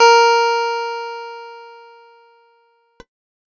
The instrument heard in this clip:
electronic keyboard